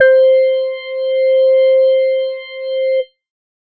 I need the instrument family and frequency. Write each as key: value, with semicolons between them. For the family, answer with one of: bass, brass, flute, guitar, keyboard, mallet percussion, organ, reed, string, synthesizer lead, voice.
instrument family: organ; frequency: 523.3 Hz